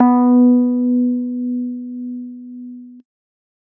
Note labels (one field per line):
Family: keyboard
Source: electronic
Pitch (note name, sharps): B3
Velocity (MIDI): 50